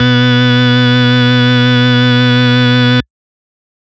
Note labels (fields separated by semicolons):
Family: organ; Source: electronic; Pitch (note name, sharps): B2; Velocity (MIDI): 75; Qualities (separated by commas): distorted